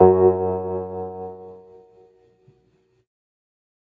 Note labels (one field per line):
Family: organ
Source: electronic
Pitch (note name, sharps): F#2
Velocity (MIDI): 50